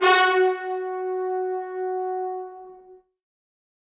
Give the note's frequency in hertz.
370 Hz